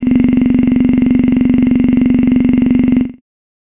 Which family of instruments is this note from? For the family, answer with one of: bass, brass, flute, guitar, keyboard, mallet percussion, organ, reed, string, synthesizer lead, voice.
voice